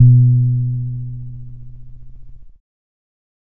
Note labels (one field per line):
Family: keyboard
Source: electronic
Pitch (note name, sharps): B2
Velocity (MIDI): 100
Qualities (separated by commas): dark